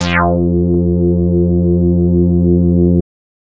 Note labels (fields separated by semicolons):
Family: bass; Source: synthesizer; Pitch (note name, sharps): F2; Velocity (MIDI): 127; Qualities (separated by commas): distorted